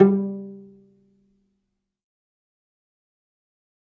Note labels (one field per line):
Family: string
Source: acoustic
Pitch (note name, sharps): G3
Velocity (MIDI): 50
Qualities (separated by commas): dark, fast decay, percussive, reverb